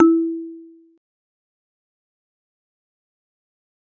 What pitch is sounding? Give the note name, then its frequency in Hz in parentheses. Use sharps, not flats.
E4 (329.6 Hz)